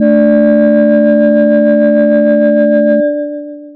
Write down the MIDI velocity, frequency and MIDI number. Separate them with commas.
100, 73.42 Hz, 38